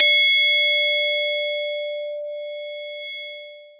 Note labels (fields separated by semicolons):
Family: mallet percussion; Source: acoustic; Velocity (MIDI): 127; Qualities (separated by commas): bright, distorted, long release